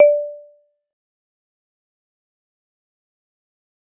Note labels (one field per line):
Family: mallet percussion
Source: acoustic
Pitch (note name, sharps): D5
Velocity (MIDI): 25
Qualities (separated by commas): dark, fast decay, percussive, reverb